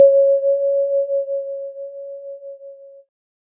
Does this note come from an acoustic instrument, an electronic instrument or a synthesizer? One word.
electronic